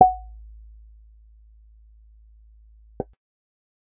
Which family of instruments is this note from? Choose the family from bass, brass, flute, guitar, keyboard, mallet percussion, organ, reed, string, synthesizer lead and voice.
bass